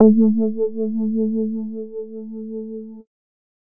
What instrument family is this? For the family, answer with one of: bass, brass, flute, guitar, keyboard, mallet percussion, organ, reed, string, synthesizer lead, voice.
bass